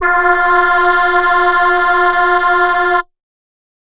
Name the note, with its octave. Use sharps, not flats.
F4